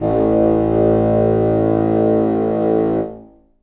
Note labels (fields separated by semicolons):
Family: reed; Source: acoustic; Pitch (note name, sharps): A1; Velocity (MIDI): 25; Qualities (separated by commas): reverb